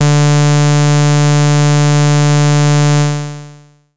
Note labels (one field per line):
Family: bass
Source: synthesizer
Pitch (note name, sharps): D3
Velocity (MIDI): 75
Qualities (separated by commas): bright, distorted, long release